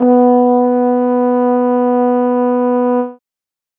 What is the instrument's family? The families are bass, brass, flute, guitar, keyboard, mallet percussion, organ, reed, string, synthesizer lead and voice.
brass